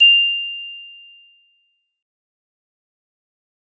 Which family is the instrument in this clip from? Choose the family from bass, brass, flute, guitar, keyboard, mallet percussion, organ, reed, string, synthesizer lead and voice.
mallet percussion